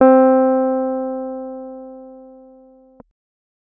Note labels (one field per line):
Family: keyboard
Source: electronic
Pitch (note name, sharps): C4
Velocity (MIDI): 75